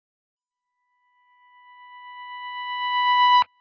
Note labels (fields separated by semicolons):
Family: guitar; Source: electronic; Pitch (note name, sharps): B5; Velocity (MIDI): 25; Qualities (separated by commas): long release